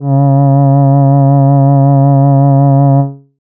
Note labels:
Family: voice; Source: synthesizer; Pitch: C#3; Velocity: 50; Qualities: dark

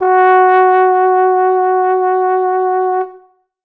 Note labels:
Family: brass; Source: acoustic; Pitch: F#4; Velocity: 75

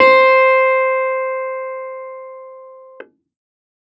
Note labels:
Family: keyboard; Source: electronic; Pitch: C5; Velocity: 100; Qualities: distorted

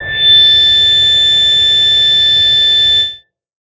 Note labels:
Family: bass; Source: synthesizer; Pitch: A6; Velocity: 127

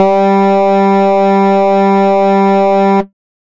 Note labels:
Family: bass; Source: synthesizer; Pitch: G3; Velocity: 127; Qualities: distorted, multiphonic, tempo-synced

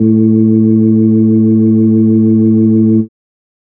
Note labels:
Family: organ; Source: electronic; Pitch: A2; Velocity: 50

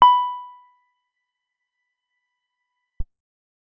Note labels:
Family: guitar; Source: acoustic; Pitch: B5; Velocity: 25; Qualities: percussive

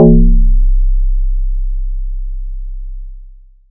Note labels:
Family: mallet percussion; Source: electronic; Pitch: C1; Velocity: 127; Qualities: long release, multiphonic

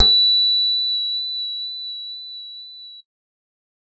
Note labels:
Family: bass; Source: synthesizer; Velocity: 100; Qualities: bright, reverb

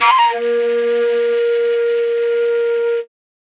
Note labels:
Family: flute; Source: acoustic; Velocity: 25

